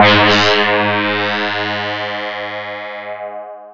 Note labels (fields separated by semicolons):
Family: mallet percussion; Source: electronic; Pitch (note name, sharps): G#2; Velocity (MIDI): 75; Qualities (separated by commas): bright, distorted, long release, non-linear envelope